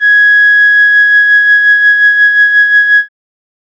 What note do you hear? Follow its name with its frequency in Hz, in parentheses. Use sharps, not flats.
G#6 (1661 Hz)